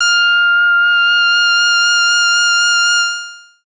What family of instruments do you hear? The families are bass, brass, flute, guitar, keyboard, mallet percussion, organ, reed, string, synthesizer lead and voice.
bass